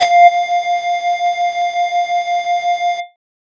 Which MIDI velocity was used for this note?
75